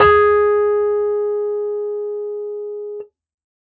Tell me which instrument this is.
electronic keyboard